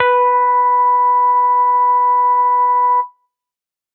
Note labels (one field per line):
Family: bass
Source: synthesizer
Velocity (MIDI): 75